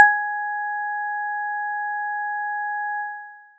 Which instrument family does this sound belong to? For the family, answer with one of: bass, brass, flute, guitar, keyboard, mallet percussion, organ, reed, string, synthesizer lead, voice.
mallet percussion